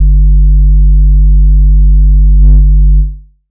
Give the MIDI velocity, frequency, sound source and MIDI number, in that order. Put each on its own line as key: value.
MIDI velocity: 127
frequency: 49 Hz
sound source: synthesizer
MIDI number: 31